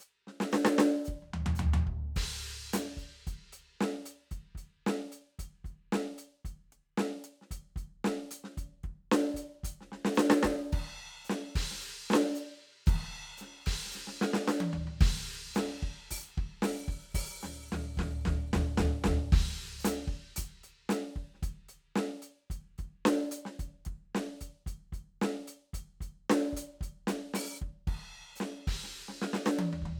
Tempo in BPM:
112 BPM